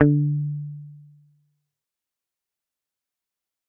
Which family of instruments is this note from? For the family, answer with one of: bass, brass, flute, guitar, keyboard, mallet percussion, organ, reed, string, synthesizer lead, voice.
guitar